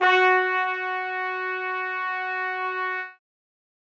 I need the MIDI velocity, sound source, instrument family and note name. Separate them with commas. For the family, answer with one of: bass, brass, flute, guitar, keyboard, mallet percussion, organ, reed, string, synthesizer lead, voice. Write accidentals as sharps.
75, acoustic, brass, F#4